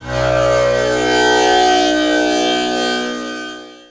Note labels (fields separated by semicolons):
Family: guitar; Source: acoustic; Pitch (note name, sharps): B1; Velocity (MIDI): 25; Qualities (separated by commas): bright, long release, reverb